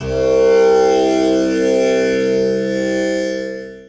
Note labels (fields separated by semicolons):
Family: guitar; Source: acoustic; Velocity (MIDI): 127; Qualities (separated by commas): long release, multiphonic, reverb